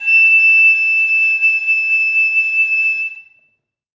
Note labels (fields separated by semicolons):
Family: flute; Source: acoustic; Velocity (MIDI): 75; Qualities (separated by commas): bright, reverb